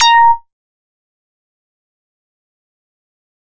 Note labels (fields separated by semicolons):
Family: bass; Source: synthesizer; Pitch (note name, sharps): A#5; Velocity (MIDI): 100; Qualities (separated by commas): fast decay, percussive